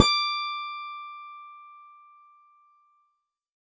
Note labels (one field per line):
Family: keyboard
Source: electronic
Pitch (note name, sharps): D6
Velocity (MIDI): 127